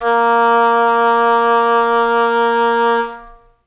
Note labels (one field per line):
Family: reed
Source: acoustic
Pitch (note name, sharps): A#3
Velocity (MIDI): 50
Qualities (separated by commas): reverb